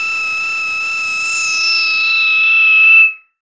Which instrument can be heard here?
synthesizer bass